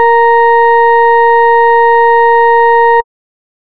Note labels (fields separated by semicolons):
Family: bass; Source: synthesizer; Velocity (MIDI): 100; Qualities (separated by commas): distorted